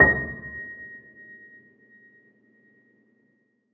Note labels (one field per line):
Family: keyboard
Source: acoustic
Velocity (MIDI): 25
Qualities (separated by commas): reverb